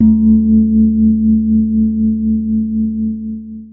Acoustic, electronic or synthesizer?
electronic